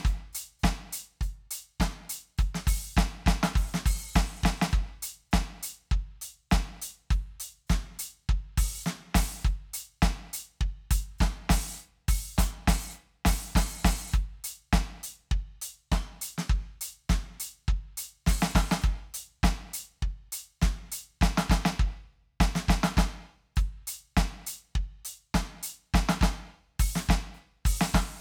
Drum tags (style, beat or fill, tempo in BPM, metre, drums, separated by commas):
rock, beat, 102 BPM, 4/4, closed hi-hat, open hi-hat, hi-hat pedal, snare, kick